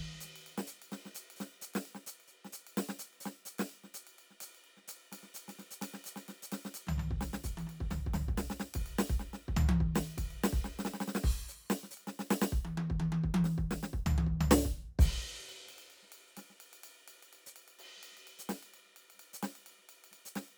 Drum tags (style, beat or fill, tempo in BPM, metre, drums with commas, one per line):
linear jazz
beat
128 BPM
4/4
crash, ride, open hi-hat, hi-hat pedal, snare, high tom, floor tom, kick